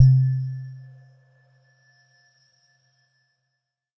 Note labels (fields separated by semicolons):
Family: mallet percussion; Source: electronic; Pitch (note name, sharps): C3; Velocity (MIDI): 127; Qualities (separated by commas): non-linear envelope